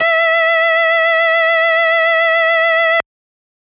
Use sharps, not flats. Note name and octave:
E5